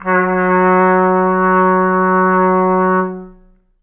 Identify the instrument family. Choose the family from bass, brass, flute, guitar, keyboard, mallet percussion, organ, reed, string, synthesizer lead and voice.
brass